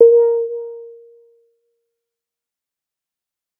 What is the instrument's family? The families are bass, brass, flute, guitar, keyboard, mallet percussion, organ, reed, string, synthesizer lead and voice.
bass